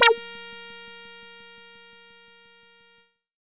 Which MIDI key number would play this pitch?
70